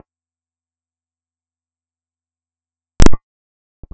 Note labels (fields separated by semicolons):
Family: bass; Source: synthesizer; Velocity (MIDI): 75; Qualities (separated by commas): percussive, reverb